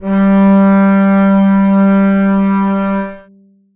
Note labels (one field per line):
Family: string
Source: acoustic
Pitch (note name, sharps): G3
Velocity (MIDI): 75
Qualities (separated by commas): long release, reverb